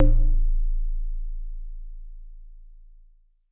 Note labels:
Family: mallet percussion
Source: acoustic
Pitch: A0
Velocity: 50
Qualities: dark, reverb

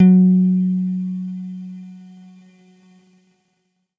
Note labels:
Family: guitar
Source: electronic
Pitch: F#3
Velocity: 100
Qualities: dark

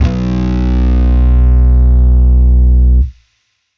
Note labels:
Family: bass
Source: electronic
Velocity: 25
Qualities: bright, distorted

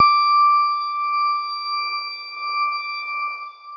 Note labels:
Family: keyboard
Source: electronic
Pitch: D6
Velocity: 75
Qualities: long release

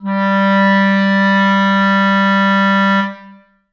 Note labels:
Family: reed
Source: acoustic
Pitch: G3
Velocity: 127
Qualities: reverb

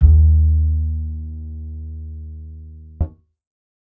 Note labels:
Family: bass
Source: acoustic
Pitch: D#2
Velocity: 25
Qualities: dark

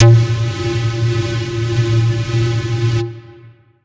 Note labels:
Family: flute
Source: acoustic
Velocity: 127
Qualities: distorted, long release

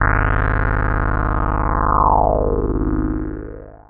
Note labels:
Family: synthesizer lead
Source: synthesizer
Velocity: 127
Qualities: long release

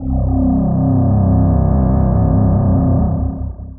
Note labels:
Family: voice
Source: synthesizer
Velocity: 75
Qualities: distorted, long release

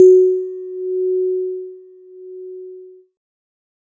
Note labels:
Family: keyboard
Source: electronic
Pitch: F#4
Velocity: 25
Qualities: multiphonic

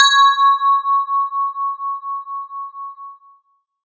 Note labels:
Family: guitar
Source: synthesizer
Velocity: 75

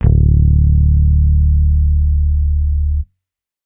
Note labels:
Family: bass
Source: electronic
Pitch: D1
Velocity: 75

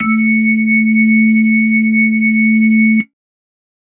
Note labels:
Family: organ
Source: electronic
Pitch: A3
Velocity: 25

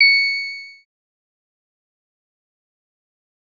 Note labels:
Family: synthesizer lead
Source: synthesizer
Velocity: 75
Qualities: distorted, fast decay

